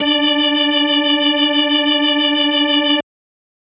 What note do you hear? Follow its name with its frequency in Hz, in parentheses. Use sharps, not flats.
D4 (293.7 Hz)